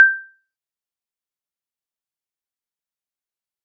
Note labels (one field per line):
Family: mallet percussion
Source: acoustic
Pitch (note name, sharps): G6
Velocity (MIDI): 100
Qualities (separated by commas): fast decay, percussive